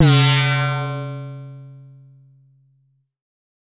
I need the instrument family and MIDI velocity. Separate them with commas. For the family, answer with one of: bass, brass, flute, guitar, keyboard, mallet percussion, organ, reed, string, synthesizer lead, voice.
bass, 75